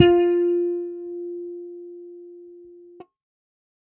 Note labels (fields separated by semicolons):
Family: bass; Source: electronic; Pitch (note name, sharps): F4; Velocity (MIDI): 25